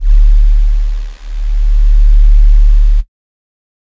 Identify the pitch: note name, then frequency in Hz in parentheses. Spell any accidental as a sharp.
D1 (36.71 Hz)